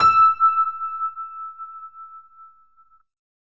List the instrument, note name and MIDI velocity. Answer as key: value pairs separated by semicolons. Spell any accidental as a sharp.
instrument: electronic keyboard; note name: E6; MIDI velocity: 127